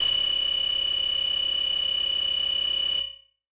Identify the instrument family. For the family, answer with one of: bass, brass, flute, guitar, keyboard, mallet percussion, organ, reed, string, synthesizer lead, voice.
keyboard